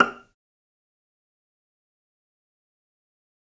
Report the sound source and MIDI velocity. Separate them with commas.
acoustic, 50